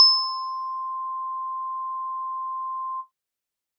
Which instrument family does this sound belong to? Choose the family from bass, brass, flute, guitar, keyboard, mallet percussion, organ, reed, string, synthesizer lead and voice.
keyboard